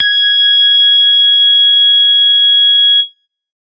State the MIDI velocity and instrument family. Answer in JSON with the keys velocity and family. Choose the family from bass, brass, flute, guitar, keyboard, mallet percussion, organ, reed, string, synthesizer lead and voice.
{"velocity": 127, "family": "bass"}